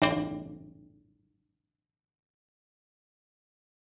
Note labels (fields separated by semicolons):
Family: guitar; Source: acoustic; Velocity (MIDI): 100; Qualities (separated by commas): fast decay